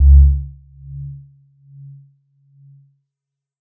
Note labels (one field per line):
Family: mallet percussion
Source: electronic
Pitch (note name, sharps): C#2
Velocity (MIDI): 25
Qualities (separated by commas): percussive